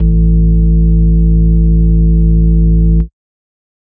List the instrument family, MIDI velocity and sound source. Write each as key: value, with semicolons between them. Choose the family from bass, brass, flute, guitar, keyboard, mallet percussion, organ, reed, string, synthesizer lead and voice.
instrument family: organ; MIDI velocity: 100; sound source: electronic